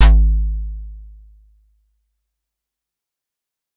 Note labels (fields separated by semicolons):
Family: keyboard; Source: acoustic; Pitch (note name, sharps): G#1; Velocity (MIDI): 127; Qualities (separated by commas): fast decay